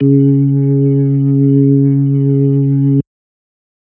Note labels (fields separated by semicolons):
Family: organ; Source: electronic; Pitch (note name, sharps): C#3; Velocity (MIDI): 127